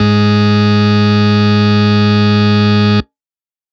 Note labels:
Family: organ; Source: electronic; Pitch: G#2; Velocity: 127; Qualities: distorted

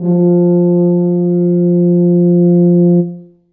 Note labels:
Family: brass; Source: acoustic; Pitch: F3; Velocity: 100; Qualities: dark, reverb

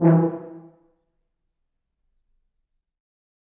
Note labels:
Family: brass; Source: acoustic; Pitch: E3; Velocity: 127; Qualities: dark, percussive, reverb

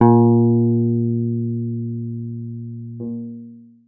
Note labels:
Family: guitar; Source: electronic; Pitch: A#2; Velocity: 50; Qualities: long release

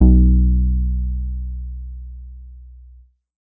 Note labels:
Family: bass; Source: synthesizer; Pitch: B1; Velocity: 50; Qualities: dark

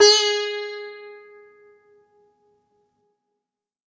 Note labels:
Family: guitar; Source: acoustic; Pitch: G#4; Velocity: 75; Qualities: bright

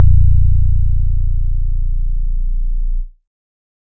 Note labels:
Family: keyboard; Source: electronic; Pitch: A#0; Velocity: 127

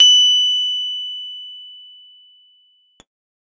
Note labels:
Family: keyboard; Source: electronic; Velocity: 75; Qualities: bright

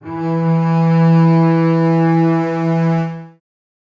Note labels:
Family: string; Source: acoustic; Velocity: 75; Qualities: reverb

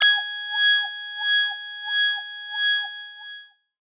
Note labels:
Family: voice; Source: synthesizer; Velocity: 50; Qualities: bright, long release, non-linear envelope, tempo-synced

